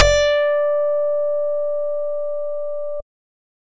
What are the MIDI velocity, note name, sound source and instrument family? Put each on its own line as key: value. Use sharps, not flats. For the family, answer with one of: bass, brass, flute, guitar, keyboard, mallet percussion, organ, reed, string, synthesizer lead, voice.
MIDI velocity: 127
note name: D5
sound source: synthesizer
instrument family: bass